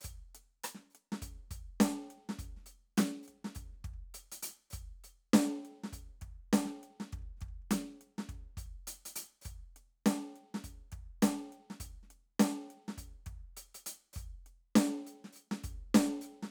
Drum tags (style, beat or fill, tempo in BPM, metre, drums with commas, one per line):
New Orleans funk
beat
102 BPM
4/4
closed hi-hat, hi-hat pedal, snare, cross-stick, kick